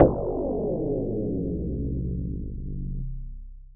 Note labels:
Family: mallet percussion; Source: electronic; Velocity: 75; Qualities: long release

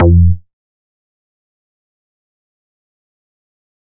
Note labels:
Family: bass; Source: synthesizer; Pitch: F2; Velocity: 50; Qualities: fast decay, percussive

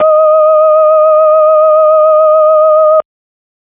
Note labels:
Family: organ; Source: electronic; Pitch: D#5; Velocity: 50

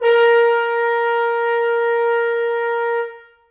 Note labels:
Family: brass; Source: acoustic; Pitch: A#4; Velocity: 75; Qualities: reverb

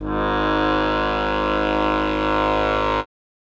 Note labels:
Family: reed; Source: acoustic; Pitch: G#1; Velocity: 25

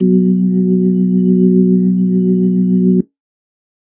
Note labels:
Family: organ; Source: electronic; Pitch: B1; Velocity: 25

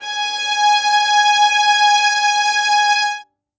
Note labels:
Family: string; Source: acoustic; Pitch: G#5; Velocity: 127; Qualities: reverb

